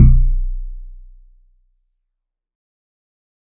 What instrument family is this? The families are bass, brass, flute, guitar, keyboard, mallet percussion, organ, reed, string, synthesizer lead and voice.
guitar